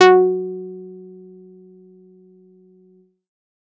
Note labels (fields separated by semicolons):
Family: bass; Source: synthesizer; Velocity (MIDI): 127; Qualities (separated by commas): distorted